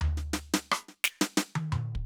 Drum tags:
rock, fill, 112 BPM, 4/4, snare, cross-stick, high tom, mid tom, floor tom, kick

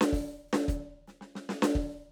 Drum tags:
Afro-Cuban rumba, fill, 110 BPM, 4/4, closed hi-hat, open hi-hat, hi-hat pedal, snare, kick

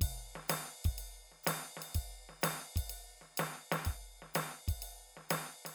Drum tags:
rock shuffle, beat, 125 BPM, 4/4, ride, hi-hat pedal, snare, kick

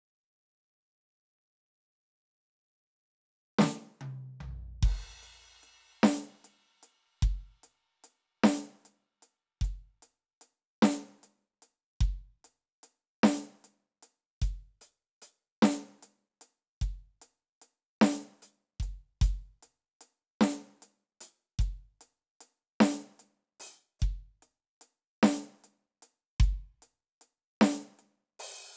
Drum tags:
rock, beat, 50 BPM, 4/4, crash, ride, closed hi-hat, open hi-hat, hi-hat pedal, snare, high tom, floor tom, kick

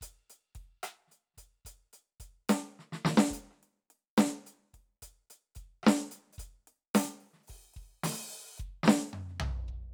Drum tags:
blues shuffle, beat, 72 BPM, 4/4, closed hi-hat, open hi-hat, hi-hat pedal, snare, cross-stick, mid tom, floor tom, kick

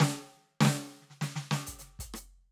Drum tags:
funk, fill, 95 BPM, 4/4, closed hi-hat, hi-hat pedal, snare, cross-stick, kick

